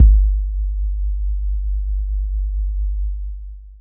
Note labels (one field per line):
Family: bass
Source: synthesizer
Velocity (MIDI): 127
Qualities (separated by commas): dark, long release